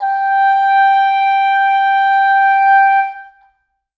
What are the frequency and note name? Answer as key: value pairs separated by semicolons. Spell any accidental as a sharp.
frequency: 784 Hz; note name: G5